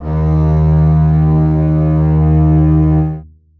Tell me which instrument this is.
acoustic string instrument